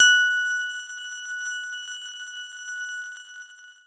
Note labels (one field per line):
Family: guitar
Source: electronic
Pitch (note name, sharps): F#6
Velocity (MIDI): 100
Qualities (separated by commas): bright, long release